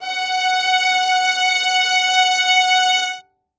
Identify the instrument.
acoustic string instrument